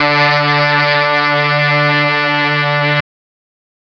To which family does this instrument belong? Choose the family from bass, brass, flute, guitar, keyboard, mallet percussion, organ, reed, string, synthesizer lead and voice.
brass